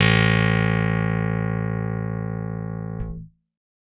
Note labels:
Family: guitar; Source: electronic; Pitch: A1; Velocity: 100; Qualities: reverb

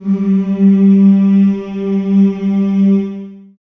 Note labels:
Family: voice; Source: acoustic; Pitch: G3; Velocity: 25; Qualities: dark, long release, reverb

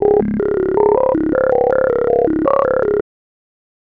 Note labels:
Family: bass; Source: synthesizer; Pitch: C#1; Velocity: 100; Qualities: tempo-synced

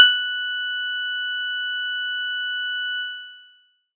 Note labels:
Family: mallet percussion; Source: acoustic; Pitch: F#6; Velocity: 25

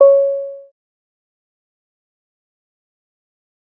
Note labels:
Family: bass; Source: synthesizer; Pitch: C#5; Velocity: 75; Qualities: fast decay, percussive

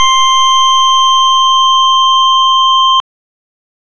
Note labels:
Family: organ; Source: electronic; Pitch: C6; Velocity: 75

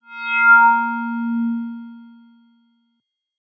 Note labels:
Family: mallet percussion; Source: electronic; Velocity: 75; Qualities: bright

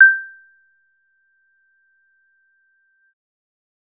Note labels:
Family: bass; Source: synthesizer; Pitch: G6; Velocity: 50; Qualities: percussive

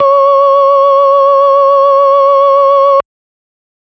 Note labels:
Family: organ; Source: electronic; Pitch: C#5; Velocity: 50

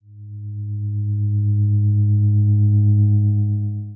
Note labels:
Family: guitar; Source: electronic; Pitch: G#2; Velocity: 75; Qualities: dark, long release

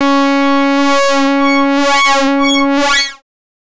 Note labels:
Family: bass; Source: synthesizer; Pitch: C#4; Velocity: 100; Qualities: distorted, non-linear envelope

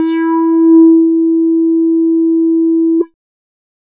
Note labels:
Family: bass; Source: synthesizer; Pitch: E4; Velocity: 75; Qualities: dark, distorted

